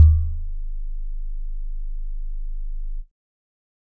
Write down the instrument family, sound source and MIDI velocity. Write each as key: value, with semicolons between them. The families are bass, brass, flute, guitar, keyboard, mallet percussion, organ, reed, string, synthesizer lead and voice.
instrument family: keyboard; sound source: electronic; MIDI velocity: 75